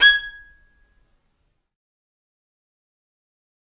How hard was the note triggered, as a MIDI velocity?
100